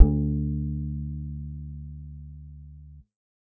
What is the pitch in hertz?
73.42 Hz